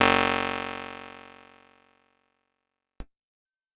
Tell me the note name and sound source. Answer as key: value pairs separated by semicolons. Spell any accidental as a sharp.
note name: F#1; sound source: electronic